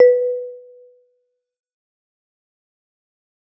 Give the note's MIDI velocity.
100